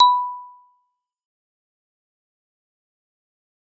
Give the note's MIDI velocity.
127